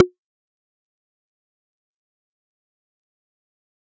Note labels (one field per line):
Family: bass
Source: synthesizer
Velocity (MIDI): 50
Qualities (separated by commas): fast decay, percussive